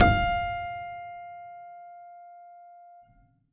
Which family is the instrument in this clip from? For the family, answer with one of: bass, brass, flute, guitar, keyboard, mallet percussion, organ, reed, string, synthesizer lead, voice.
keyboard